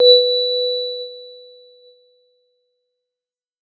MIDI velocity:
25